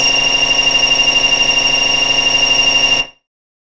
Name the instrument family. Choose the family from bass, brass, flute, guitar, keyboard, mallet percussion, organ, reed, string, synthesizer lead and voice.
bass